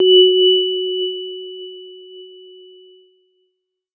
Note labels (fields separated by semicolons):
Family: keyboard; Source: electronic; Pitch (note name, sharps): F#4; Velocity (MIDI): 75